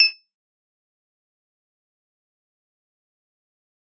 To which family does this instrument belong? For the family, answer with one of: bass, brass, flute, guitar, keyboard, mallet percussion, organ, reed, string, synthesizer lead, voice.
guitar